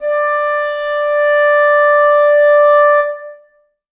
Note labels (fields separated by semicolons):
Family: reed; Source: acoustic; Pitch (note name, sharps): D5; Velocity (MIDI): 25; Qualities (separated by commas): reverb